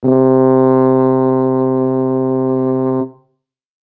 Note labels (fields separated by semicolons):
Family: brass; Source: acoustic; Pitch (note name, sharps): C3; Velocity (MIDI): 100